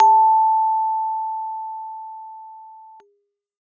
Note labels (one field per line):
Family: keyboard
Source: acoustic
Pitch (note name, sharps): A5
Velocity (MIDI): 25